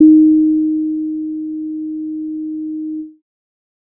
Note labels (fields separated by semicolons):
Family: bass; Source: synthesizer; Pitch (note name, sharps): D#4; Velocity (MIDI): 127; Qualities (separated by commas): dark